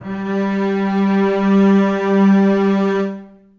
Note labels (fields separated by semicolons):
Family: string; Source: acoustic; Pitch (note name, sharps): G3; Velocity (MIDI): 75; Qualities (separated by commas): reverb